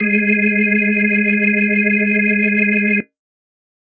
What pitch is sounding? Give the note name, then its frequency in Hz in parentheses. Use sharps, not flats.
G#3 (207.7 Hz)